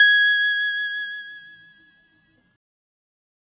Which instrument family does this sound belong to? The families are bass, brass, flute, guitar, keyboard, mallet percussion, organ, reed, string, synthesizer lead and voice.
keyboard